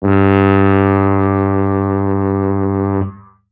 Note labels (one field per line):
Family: brass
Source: acoustic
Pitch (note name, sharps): G2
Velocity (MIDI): 127